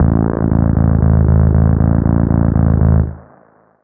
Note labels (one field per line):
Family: bass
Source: synthesizer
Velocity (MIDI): 75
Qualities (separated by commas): long release, reverb